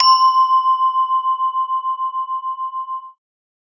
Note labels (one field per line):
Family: mallet percussion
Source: acoustic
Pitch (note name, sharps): C6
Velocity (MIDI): 50